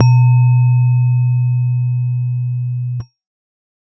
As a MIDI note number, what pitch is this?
47